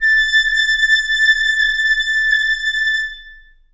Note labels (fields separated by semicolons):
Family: reed; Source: acoustic; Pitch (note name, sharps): A6; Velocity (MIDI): 75; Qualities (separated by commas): long release, reverb